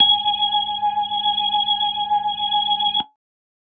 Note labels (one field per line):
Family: organ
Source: electronic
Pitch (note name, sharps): G#5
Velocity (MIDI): 100